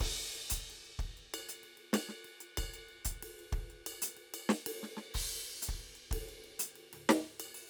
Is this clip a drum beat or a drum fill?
beat